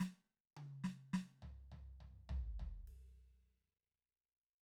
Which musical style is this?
Motown